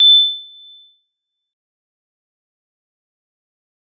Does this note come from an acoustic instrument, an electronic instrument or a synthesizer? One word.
acoustic